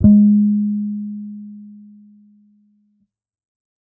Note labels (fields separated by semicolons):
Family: bass; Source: electronic; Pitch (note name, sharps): G#3; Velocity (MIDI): 75; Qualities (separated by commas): dark